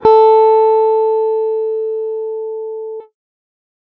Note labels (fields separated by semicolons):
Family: guitar; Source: electronic; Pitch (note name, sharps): A4; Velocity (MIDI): 50